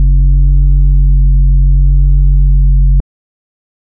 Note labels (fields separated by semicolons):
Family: organ; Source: electronic; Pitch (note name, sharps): F#1; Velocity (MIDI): 75; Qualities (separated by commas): dark